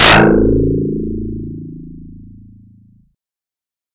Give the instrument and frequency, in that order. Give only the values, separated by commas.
synthesizer bass, 27.5 Hz